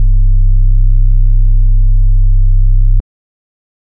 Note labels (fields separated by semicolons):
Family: organ; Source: electronic; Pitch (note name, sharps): C1; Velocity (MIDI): 75; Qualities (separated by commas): dark